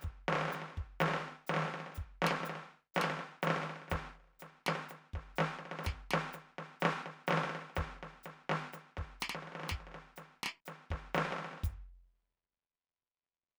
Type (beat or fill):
beat